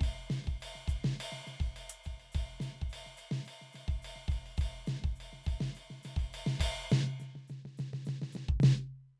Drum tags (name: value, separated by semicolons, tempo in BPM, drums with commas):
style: Afro-Cuban; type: beat; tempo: 105 BPM; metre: 4/4; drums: ride, ride bell, closed hi-hat, hi-hat pedal, snare, floor tom, kick